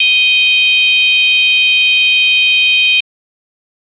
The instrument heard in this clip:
electronic organ